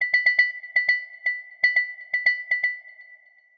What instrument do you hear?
synthesizer mallet percussion instrument